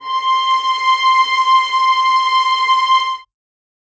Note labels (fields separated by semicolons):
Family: string; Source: acoustic; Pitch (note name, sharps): C6; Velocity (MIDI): 25; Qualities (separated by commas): reverb